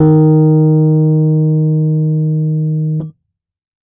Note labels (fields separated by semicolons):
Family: keyboard; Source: electronic; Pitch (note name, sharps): D#3; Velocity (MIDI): 75; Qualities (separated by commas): dark